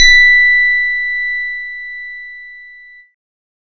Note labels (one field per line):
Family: keyboard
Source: electronic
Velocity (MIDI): 75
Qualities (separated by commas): distorted